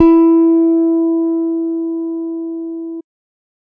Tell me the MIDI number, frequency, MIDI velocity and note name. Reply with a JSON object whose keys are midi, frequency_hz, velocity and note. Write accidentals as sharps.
{"midi": 64, "frequency_hz": 329.6, "velocity": 50, "note": "E4"}